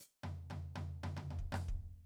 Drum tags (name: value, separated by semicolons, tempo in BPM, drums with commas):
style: jazz-funk; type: fill; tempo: 116 BPM; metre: 4/4; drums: hi-hat pedal, cross-stick, high tom, floor tom, kick